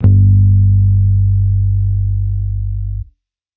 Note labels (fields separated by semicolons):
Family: bass; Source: electronic; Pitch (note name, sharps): G1; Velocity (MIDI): 50